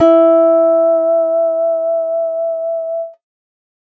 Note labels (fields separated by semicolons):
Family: guitar; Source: acoustic; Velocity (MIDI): 50